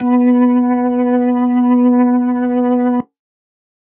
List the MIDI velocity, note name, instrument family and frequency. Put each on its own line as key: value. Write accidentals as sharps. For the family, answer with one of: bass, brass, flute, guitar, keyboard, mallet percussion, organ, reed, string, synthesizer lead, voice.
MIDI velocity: 127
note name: B3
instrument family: organ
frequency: 246.9 Hz